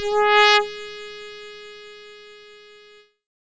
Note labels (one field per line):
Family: keyboard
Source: synthesizer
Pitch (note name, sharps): G#4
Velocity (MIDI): 50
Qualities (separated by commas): bright, distorted